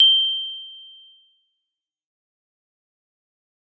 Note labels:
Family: mallet percussion; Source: acoustic; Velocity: 127; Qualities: bright, fast decay

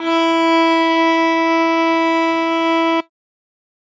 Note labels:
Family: string; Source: acoustic; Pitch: E4; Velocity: 25; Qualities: bright

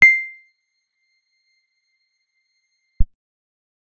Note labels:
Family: guitar; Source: acoustic; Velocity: 25; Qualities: percussive

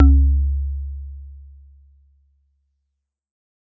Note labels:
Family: mallet percussion; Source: acoustic; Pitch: C#2; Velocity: 75; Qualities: dark

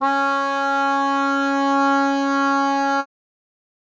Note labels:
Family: reed; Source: acoustic; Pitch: C#4; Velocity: 100

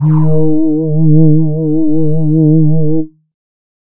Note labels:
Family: voice; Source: synthesizer; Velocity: 127

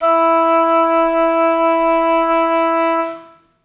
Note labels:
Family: reed; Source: acoustic; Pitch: E4; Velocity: 25; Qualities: reverb

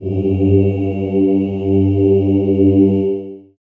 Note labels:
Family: voice; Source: acoustic; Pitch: G2; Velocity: 50; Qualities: long release, reverb

